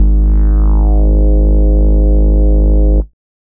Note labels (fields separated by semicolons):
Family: bass; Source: synthesizer; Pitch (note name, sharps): G#1; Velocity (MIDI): 100; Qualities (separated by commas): dark, distorted